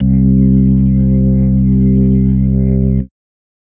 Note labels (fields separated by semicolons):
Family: organ; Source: electronic; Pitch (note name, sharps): C2; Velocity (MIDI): 75; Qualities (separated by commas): dark, distorted